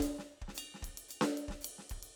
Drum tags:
songo
beat
112 BPM
4/4
ride, ride bell, hi-hat pedal, snare, cross-stick, kick

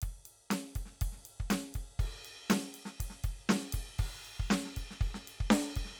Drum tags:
rock
beat
120 BPM
4/4
crash, ride, hi-hat pedal, snare, kick

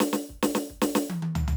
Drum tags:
punk
fill
144 BPM
4/4
snare, high tom, floor tom, kick

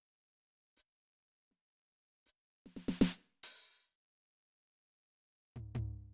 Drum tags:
country
fill
78 BPM
4/4
open hi-hat, hi-hat pedal, snare, floor tom

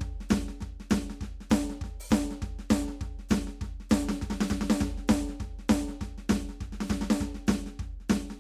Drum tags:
rockabilly
beat
200 BPM
4/4
open hi-hat, hi-hat pedal, snare, kick

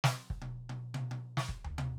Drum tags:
Afro-Cuban rumba
fill
110 BPM
4/4
snare, high tom, floor tom, kick

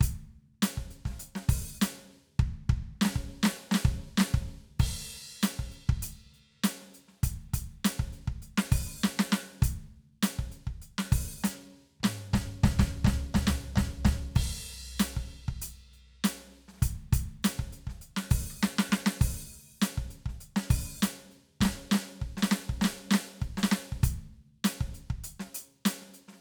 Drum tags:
Latin funk
beat
100 BPM
4/4
crash, ride, closed hi-hat, open hi-hat, hi-hat pedal, snare, cross-stick, mid tom, floor tom, kick

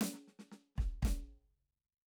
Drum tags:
samba
fill
116 BPM
4/4
snare, kick

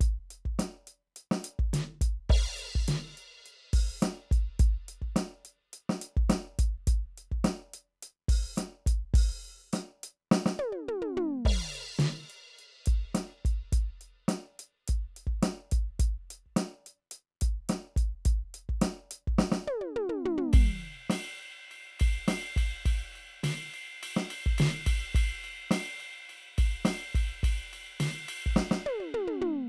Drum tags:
rock
beat
105 BPM
4/4
crash, ride, closed hi-hat, open hi-hat, hi-hat pedal, snare, high tom, mid tom, floor tom, kick

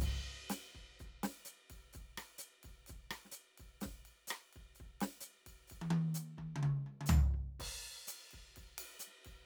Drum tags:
bossa nova
beat
127 BPM
4/4
crash, ride, hi-hat pedal, snare, cross-stick, high tom, mid tom, floor tom, kick

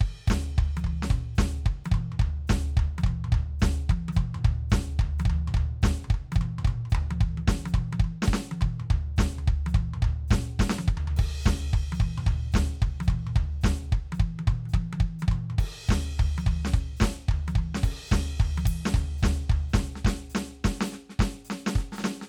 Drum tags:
swing
beat
215 BPM
4/4
ride, hi-hat pedal, snare, high tom, mid tom, floor tom, kick

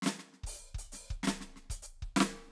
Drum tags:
funk
fill
95 BPM
4/4
closed hi-hat, open hi-hat, hi-hat pedal, snare, kick

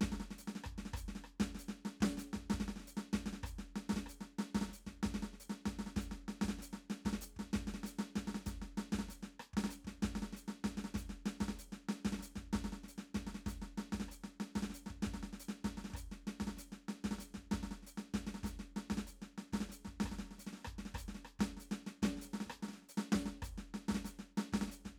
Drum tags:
maracatu
beat
96 BPM
4/4
hi-hat pedal, snare, cross-stick, kick

